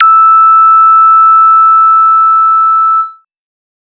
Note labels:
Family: bass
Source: synthesizer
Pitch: E6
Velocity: 75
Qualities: bright, distorted

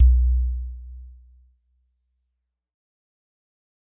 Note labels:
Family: mallet percussion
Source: acoustic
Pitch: B1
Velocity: 75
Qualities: dark, fast decay

